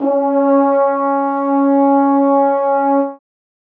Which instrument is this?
acoustic brass instrument